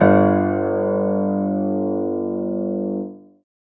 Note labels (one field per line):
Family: keyboard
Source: acoustic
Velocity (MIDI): 100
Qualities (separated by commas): reverb